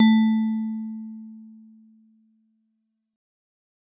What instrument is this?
acoustic mallet percussion instrument